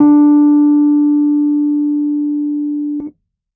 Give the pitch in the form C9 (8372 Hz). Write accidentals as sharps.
D4 (293.7 Hz)